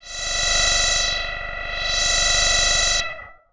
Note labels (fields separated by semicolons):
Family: bass; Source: synthesizer; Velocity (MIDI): 50; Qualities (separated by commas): tempo-synced